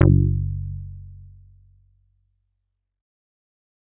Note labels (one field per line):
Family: bass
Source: synthesizer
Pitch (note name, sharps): F#1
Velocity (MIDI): 75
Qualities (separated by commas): distorted